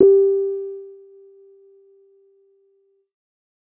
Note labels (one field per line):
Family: keyboard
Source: electronic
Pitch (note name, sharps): G4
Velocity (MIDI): 75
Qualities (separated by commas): dark